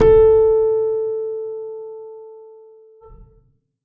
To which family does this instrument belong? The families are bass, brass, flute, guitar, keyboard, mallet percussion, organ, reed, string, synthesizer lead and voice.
keyboard